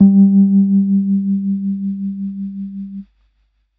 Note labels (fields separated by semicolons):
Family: keyboard; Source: electronic; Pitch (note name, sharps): G3; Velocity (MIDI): 50; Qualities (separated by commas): dark